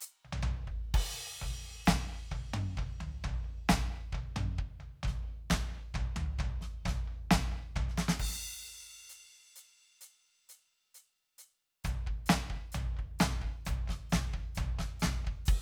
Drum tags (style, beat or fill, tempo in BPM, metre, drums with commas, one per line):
pop
beat
132 BPM
4/4
crash, hi-hat pedal, snare, high tom, mid tom, floor tom, kick